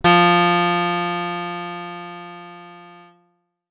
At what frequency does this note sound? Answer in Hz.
174.6 Hz